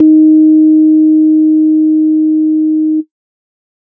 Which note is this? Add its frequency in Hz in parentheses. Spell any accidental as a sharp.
D#4 (311.1 Hz)